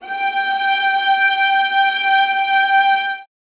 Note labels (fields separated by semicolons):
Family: string; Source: acoustic; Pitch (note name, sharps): G5; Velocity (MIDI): 75; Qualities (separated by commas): reverb